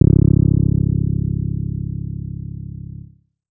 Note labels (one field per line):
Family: bass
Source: synthesizer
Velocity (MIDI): 100